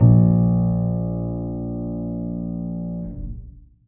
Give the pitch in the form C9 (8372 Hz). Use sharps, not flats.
A#1 (58.27 Hz)